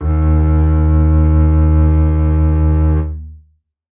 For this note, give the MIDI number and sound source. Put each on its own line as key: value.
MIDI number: 39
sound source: acoustic